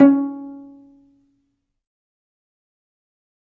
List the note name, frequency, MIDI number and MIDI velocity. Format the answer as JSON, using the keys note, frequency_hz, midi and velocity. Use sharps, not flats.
{"note": "C#4", "frequency_hz": 277.2, "midi": 61, "velocity": 25}